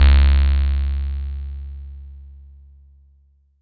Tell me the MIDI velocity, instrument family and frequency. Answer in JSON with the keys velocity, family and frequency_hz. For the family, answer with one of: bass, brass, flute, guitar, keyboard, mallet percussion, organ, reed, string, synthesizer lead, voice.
{"velocity": 25, "family": "bass", "frequency_hz": 69.3}